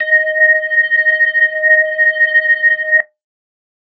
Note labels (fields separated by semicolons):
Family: organ; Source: electronic; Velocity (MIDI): 50; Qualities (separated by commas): distorted